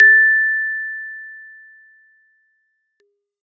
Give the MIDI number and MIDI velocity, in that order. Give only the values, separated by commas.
93, 50